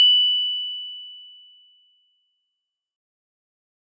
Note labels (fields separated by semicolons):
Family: mallet percussion; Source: acoustic; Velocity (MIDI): 100; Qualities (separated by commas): bright, fast decay